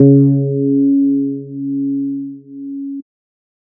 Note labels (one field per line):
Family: bass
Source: synthesizer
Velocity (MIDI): 100